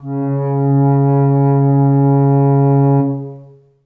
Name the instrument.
acoustic flute